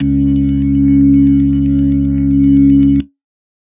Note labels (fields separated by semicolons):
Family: organ; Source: electronic; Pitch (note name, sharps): C#2; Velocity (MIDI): 127